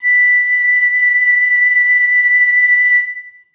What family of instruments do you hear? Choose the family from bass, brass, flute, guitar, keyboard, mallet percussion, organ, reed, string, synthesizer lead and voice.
flute